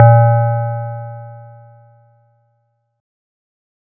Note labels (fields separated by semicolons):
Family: mallet percussion; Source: acoustic; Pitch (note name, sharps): A#2; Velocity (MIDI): 25